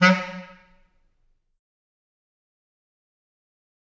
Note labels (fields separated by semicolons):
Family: reed; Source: acoustic; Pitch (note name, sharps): F#3; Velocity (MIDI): 127; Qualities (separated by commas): fast decay, percussive, reverb